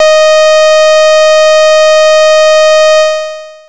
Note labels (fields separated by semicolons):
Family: bass; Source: synthesizer; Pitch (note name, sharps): D#5; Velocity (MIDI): 50; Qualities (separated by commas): bright, distorted, long release